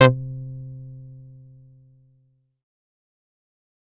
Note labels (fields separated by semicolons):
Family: bass; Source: synthesizer; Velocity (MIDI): 100; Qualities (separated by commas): distorted, fast decay